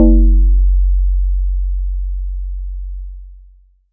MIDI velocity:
75